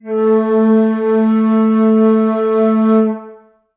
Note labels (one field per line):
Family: flute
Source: acoustic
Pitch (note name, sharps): A3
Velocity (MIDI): 100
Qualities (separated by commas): dark, reverb